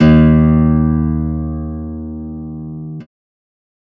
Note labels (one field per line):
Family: guitar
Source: electronic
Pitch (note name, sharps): D#2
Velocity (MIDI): 100